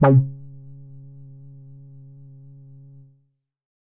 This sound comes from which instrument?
synthesizer bass